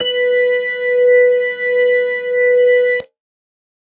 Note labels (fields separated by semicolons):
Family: organ; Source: electronic; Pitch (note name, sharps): B4; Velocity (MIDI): 25